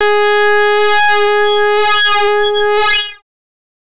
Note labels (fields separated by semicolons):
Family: bass; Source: synthesizer; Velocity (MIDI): 50; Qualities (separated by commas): distorted, non-linear envelope